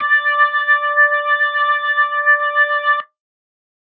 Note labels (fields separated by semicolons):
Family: organ; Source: electronic; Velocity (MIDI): 100